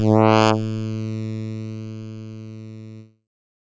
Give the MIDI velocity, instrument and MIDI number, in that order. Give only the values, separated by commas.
100, synthesizer keyboard, 45